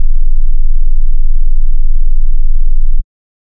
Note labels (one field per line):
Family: bass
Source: synthesizer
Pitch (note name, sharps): D0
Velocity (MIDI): 127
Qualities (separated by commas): dark